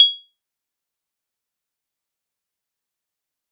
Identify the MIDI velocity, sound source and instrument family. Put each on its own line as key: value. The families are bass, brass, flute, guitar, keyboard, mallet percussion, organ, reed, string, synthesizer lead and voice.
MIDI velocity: 100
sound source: electronic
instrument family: keyboard